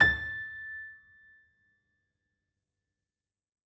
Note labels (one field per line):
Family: keyboard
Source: acoustic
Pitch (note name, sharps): A6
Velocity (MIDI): 100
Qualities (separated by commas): fast decay